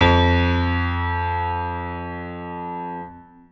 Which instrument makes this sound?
electronic organ